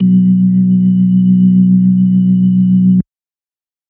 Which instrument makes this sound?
electronic organ